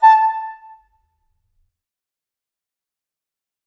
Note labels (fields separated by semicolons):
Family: flute; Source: acoustic; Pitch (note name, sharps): A5; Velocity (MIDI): 100; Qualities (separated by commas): fast decay, percussive, reverb